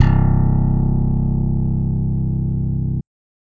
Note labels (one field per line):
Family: bass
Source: electronic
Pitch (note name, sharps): C1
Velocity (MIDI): 50